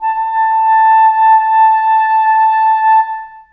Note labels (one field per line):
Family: reed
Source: acoustic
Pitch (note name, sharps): A5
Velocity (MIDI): 50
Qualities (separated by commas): long release, reverb